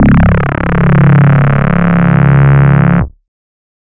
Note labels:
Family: bass; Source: synthesizer; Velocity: 75; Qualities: distorted

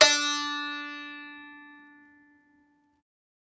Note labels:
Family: guitar; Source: acoustic; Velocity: 100; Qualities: bright, multiphonic, reverb

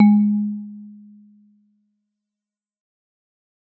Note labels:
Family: mallet percussion; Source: acoustic; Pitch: G#3; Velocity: 100; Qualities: dark, fast decay, reverb

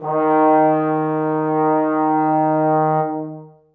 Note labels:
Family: brass; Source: acoustic; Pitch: D#3; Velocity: 75; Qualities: dark, long release, reverb

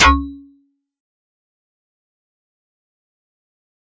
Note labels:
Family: mallet percussion; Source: electronic; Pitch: C#2; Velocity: 127; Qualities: fast decay, percussive

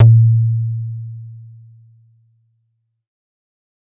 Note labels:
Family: bass; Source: synthesizer; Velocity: 127

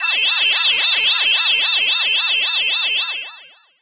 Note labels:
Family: voice; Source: synthesizer; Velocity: 100; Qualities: bright, distorted, long release

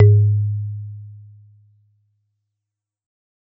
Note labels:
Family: mallet percussion; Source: acoustic; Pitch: G#2; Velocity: 25; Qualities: dark, fast decay

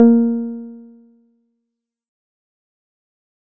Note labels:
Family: guitar; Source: synthesizer; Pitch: A#3; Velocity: 100; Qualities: dark, fast decay

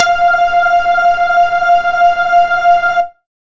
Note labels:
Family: bass; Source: synthesizer; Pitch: F5; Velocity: 127

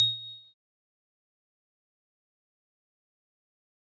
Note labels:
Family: keyboard; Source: electronic; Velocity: 100; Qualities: bright, fast decay, percussive, reverb

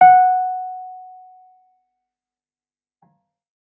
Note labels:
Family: keyboard; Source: electronic; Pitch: F#5; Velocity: 100; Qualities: fast decay

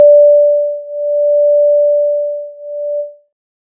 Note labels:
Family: synthesizer lead; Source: synthesizer; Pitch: D5; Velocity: 75

